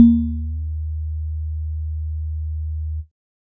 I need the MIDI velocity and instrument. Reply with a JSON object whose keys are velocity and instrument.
{"velocity": 75, "instrument": "electronic keyboard"}